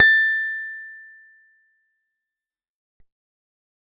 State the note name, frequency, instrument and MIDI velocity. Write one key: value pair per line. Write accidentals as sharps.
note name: A6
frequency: 1760 Hz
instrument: acoustic guitar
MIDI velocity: 127